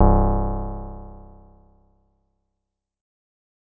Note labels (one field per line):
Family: bass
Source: synthesizer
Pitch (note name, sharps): C1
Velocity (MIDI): 25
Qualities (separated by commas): fast decay